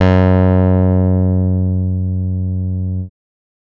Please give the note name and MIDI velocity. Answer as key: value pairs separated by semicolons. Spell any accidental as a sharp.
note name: F#2; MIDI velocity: 127